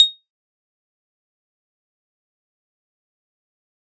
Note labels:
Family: keyboard; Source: electronic; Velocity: 127; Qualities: bright, fast decay, percussive

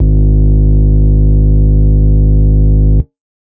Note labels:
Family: organ; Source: electronic; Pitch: G#1; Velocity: 127

